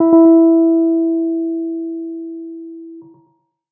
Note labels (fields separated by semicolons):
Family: keyboard; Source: electronic; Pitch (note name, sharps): E4; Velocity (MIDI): 50; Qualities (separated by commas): tempo-synced